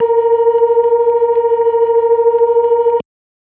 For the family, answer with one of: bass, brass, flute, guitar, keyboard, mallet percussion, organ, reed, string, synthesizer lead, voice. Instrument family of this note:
organ